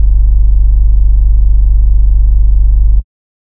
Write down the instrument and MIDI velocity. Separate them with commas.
synthesizer bass, 25